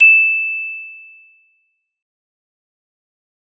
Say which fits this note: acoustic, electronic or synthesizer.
acoustic